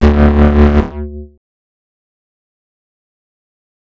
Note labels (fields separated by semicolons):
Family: bass; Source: synthesizer; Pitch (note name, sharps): D2; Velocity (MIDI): 75; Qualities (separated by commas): distorted, fast decay, multiphonic